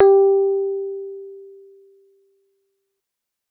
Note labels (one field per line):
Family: keyboard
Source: electronic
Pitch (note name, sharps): G4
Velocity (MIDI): 75